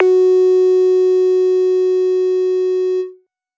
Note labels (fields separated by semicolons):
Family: bass; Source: synthesizer; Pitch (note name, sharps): F#4; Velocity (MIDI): 25; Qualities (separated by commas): distorted